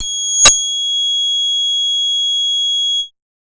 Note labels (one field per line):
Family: bass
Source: synthesizer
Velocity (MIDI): 100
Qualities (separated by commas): multiphonic